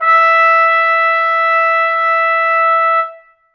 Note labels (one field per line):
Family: brass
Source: acoustic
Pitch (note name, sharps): E5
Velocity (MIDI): 75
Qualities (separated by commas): reverb